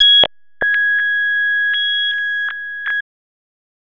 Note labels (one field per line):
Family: bass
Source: synthesizer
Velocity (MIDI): 50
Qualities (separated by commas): tempo-synced